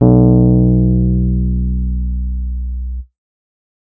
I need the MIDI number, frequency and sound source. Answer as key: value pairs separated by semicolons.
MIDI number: 35; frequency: 61.74 Hz; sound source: electronic